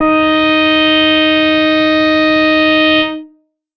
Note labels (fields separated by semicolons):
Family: bass; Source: synthesizer; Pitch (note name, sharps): D#4; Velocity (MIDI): 50; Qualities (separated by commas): distorted